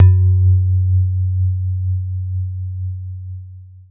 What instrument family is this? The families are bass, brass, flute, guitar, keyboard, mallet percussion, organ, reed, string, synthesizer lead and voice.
mallet percussion